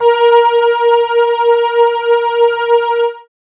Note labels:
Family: keyboard; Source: synthesizer; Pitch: A#4; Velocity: 25

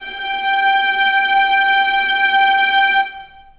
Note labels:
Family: string; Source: acoustic; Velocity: 50; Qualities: long release, reverb

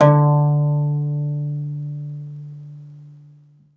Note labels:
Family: guitar; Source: acoustic; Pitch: D3; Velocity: 25; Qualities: reverb

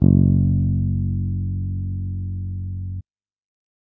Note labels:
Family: bass; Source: electronic; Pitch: F#1; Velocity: 75

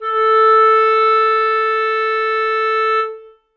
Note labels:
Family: reed; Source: acoustic; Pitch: A4; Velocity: 100; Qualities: reverb

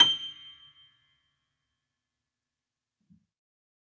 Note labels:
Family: keyboard; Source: acoustic; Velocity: 75; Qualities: fast decay, percussive

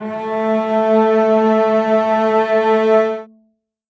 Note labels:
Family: string; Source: acoustic; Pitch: A3; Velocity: 75; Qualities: reverb

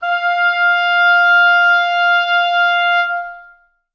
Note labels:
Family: reed; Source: acoustic; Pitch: F5; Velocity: 127; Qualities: long release, reverb

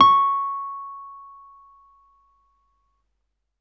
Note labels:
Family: keyboard; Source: electronic; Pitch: C#6; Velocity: 127

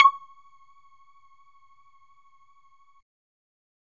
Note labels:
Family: bass; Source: synthesizer; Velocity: 50; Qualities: percussive

